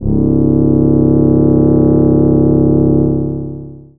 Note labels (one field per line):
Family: voice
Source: synthesizer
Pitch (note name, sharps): C#1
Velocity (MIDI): 75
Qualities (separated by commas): distorted, long release